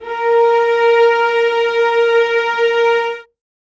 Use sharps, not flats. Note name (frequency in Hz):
A#4 (466.2 Hz)